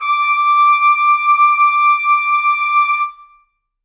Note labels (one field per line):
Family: brass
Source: acoustic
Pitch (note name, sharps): D6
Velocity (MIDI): 75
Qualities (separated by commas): reverb